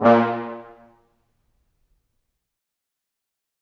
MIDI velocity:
127